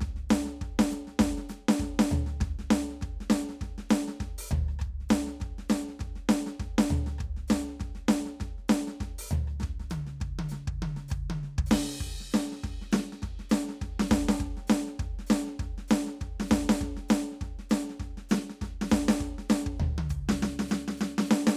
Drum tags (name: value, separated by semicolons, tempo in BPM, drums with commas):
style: rockabilly; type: beat; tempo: 200 BPM; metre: 4/4; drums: crash, open hi-hat, hi-hat pedal, snare, cross-stick, high tom, floor tom, kick